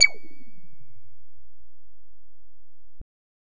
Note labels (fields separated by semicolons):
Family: bass; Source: synthesizer; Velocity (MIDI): 50; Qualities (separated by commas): distorted